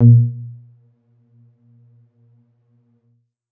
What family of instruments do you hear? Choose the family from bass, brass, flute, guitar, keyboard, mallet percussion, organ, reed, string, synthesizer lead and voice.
keyboard